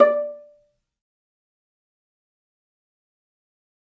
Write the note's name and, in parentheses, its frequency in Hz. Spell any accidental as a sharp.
D5 (587.3 Hz)